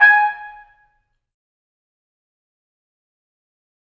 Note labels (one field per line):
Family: brass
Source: acoustic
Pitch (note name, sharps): G#5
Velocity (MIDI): 50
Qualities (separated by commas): fast decay, percussive, reverb